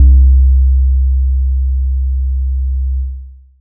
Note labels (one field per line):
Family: mallet percussion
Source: acoustic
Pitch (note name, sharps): C2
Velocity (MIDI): 25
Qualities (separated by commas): dark, long release